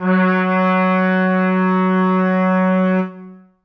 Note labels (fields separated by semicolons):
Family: brass; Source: acoustic; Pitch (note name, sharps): F#3; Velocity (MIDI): 50; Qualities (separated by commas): reverb